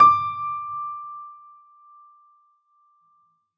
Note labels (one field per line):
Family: keyboard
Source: acoustic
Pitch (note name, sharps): D6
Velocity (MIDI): 100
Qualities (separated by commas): reverb